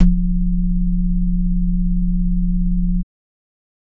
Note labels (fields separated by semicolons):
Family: organ; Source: electronic; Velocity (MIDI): 100; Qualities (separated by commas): multiphonic